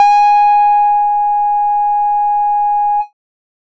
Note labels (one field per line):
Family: bass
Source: synthesizer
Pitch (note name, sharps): G#5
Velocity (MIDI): 127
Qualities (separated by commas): distorted